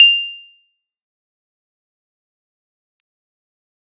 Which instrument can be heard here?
electronic keyboard